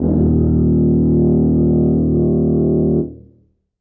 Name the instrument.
acoustic brass instrument